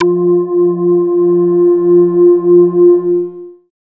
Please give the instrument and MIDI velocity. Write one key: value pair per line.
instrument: synthesizer bass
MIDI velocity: 50